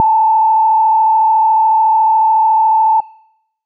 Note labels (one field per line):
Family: bass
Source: synthesizer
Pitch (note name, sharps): A5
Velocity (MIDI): 75